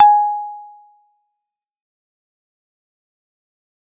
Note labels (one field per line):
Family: keyboard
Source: electronic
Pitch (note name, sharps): G#5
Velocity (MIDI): 50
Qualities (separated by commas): fast decay, percussive